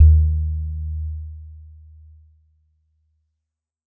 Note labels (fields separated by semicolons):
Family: mallet percussion; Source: acoustic; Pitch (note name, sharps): D#2; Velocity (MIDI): 50; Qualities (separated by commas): dark